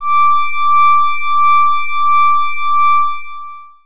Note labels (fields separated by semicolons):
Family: organ; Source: electronic; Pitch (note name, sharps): D6; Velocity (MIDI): 75; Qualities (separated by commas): distorted, long release